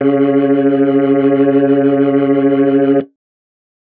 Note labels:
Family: organ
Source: electronic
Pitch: C#3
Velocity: 75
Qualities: distorted

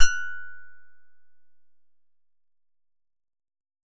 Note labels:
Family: guitar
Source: synthesizer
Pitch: F#6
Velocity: 25

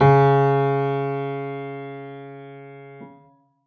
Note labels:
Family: keyboard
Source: acoustic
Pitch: C#3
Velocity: 100

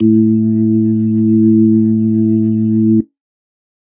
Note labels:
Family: organ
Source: electronic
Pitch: A2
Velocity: 100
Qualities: dark

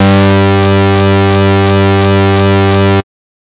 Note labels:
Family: bass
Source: synthesizer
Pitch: G2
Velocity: 127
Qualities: bright, distorted

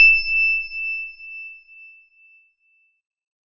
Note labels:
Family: organ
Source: electronic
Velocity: 50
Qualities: bright

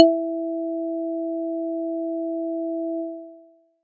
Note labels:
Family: mallet percussion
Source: acoustic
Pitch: E4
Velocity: 100

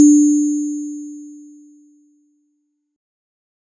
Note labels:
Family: mallet percussion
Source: acoustic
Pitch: D4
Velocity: 25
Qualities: bright

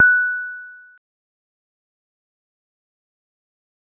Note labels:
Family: mallet percussion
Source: acoustic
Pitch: F#6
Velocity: 25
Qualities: fast decay

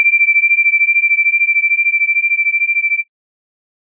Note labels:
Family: organ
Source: electronic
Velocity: 75

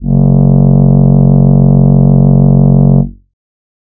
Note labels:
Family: voice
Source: synthesizer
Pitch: F#1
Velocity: 127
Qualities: distorted

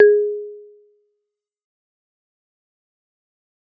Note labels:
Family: mallet percussion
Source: acoustic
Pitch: G#4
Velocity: 75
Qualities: fast decay, percussive

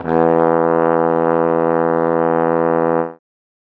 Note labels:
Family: brass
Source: acoustic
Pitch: E2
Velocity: 75

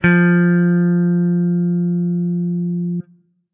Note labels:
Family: guitar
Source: electronic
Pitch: F3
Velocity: 75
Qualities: distorted

